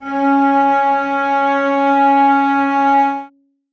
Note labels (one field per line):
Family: string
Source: acoustic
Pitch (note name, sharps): C#4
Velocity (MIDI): 25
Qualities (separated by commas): reverb